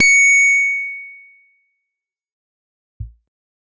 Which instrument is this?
electronic guitar